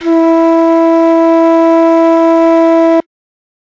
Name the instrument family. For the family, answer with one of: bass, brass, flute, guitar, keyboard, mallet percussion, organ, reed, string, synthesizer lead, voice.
flute